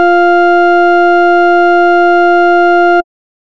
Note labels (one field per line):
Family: bass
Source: synthesizer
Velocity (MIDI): 127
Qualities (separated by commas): distorted